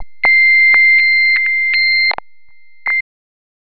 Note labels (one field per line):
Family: bass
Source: synthesizer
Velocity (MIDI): 25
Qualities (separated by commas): tempo-synced